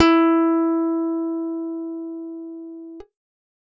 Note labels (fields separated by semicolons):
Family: guitar; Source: acoustic; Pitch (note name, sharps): E4; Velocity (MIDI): 100